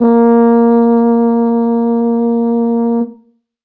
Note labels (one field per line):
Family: brass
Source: acoustic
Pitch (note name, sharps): A#3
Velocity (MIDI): 75